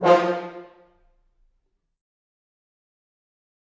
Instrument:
acoustic brass instrument